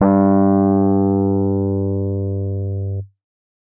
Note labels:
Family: keyboard; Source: electronic; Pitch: G2; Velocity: 127; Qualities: distorted

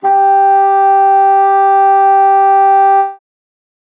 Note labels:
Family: reed; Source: acoustic; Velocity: 25

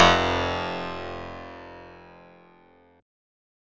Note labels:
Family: synthesizer lead; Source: synthesizer; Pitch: F1; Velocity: 100; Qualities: bright, distorted

